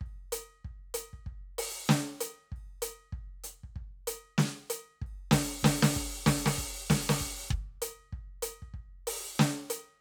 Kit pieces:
crash, closed hi-hat, open hi-hat, hi-hat pedal, snare and kick